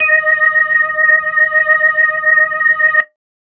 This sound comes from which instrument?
electronic organ